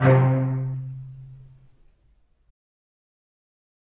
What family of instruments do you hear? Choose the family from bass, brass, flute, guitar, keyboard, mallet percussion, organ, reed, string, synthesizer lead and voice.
string